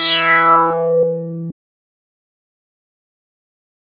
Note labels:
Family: bass; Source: synthesizer; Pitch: E3; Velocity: 25; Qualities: distorted, fast decay

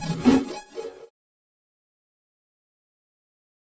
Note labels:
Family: keyboard; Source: electronic; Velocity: 50; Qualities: bright, distorted, fast decay, non-linear envelope

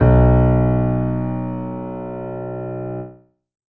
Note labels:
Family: keyboard; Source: acoustic; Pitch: B1; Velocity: 75; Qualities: reverb

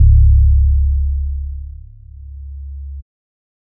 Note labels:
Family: bass; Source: synthesizer; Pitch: C#1; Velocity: 100

